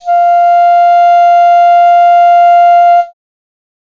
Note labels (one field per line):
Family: reed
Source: acoustic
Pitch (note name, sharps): F5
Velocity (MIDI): 25